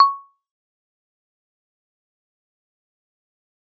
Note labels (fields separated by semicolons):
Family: mallet percussion; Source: acoustic; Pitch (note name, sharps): C#6; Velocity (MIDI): 25; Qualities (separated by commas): fast decay, percussive